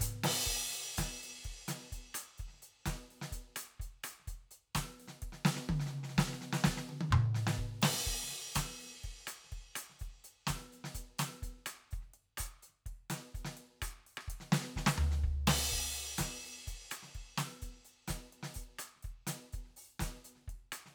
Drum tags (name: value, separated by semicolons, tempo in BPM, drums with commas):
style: reggae; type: beat; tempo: 126 BPM; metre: 4/4; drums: crash, closed hi-hat, open hi-hat, hi-hat pedal, snare, cross-stick, high tom, mid tom, floor tom, kick